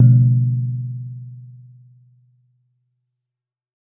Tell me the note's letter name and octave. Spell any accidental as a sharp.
B2